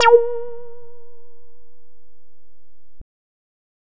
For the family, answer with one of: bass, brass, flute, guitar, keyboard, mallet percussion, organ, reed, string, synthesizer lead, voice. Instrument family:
bass